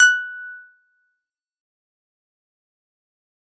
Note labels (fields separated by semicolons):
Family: keyboard; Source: electronic; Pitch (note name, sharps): F#6; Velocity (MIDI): 127; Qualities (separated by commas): fast decay, percussive